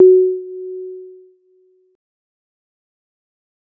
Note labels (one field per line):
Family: keyboard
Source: electronic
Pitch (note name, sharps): F#4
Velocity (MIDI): 25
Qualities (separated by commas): dark, fast decay